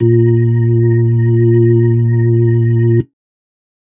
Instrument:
electronic organ